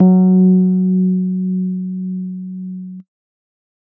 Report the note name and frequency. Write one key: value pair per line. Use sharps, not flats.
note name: F#3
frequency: 185 Hz